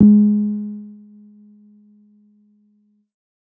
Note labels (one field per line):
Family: keyboard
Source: electronic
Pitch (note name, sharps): G#3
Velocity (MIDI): 127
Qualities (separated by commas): dark